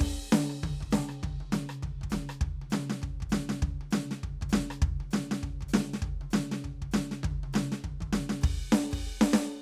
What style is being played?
rockabilly